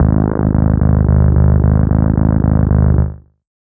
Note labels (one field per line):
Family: bass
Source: synthesizer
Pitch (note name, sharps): G#0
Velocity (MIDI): 127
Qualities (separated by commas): distorted, tempo-synced